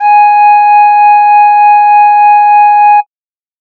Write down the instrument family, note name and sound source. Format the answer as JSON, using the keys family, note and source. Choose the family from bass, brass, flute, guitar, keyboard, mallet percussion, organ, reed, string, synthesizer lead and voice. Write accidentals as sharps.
{"family": "flute", "note": "G#5", "source": "synthesizer"}